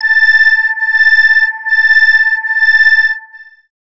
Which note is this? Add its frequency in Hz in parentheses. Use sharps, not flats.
A6 (1760 Hz)